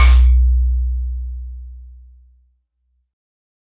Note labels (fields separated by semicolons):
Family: keyboard; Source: synthesizer; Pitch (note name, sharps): B1; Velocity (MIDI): 127